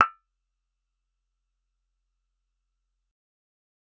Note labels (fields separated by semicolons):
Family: bass; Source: synthesizer; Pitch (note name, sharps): E6; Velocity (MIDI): 25; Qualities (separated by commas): percussive